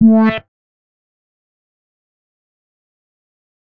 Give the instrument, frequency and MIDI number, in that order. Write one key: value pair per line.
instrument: synthesizer bass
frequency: 220 Hz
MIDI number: 57